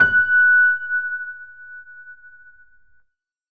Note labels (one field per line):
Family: keyboard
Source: electronic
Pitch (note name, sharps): F#6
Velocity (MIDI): 75